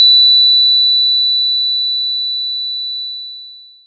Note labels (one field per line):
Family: mallet percussion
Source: acoustic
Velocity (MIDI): 25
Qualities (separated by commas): bright, distorted, long release